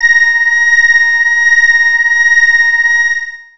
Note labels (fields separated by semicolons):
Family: bass; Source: synthesizer; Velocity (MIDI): 25; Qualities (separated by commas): long release, multiphonic